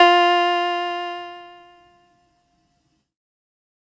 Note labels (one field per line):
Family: keyboard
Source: electronic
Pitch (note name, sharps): F4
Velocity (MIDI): 75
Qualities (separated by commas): distorted